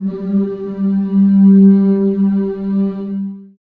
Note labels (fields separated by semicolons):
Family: voice; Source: acoustic; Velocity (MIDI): 75; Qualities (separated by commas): dark, long release, reverb